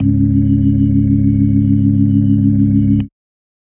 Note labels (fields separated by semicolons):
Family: organ; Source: electronic; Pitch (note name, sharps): C#1; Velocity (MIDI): 25; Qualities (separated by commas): dark